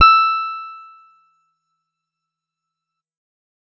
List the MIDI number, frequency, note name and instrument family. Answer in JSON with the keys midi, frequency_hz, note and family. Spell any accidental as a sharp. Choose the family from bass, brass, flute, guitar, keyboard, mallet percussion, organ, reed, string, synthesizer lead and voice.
{"midi": 88, "frequency_hz": 1319, "note": "E6", "family": "guitar"}